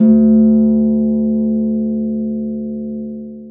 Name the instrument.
acoustic string instrument